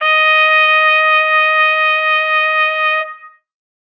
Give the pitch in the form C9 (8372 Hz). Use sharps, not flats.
D#5 (622.3 Hz)